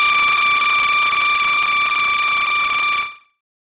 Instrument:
synthesizer bass